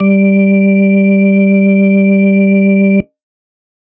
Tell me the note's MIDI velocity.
50